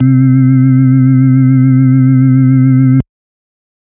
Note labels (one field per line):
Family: organ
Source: electronic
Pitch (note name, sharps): C3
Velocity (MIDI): 100